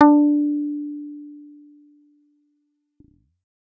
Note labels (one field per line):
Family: bass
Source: synthesizer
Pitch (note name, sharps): D4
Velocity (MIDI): 127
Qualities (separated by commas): dark